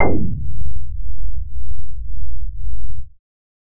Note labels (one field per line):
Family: bass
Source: synthesizer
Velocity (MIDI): 25